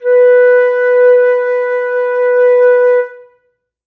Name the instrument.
acoustic flute